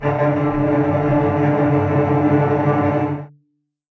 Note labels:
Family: string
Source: acoustic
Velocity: 50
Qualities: bright, non-linear envelope, reverb

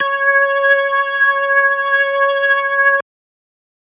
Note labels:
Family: organ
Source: electronic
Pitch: C#5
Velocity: 75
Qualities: distorted

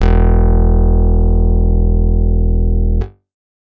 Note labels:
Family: guitar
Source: acoustic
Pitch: E1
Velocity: 25

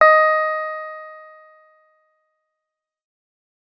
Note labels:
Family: guitar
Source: electronic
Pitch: D#5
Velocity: 25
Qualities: fast decay

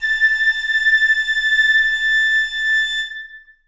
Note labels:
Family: flute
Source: acoustic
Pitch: A6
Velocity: 25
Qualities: reverb

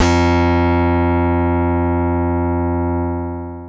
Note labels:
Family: keyboard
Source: electronic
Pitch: F2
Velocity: 127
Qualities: bright, long release

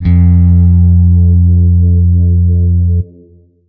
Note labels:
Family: guitar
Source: electronic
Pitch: F2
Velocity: 50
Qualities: distorted, long release

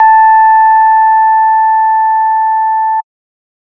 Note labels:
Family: organ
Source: electronic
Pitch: A5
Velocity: 127

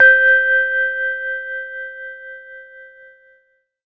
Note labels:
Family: keyboard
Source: electronic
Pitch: C5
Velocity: 25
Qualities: reverb

